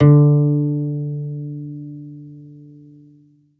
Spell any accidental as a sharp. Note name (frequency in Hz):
D3 (146.8 Hz)